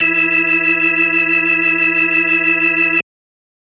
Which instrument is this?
electronic organ